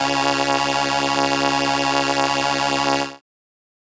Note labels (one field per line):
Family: keyboard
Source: synthesizer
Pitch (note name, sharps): C#2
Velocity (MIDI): 50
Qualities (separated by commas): bright